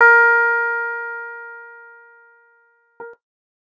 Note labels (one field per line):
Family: guitar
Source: electronic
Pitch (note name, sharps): A#4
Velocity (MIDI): 50